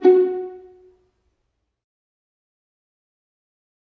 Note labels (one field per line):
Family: string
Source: acoustic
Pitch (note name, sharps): F#4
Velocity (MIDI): 50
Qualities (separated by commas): dark, fast decay, percussive, reverb